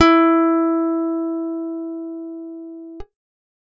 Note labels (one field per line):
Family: guitar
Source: acoustic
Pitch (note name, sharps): E4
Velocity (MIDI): 25